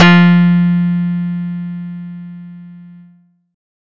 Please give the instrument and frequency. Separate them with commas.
acoustic guitar, 174.6 Hz